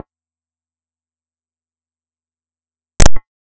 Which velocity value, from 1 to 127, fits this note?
127